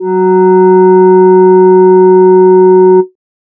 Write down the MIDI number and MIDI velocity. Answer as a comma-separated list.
54, 100